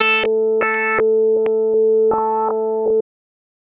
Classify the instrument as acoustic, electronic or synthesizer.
synthesizer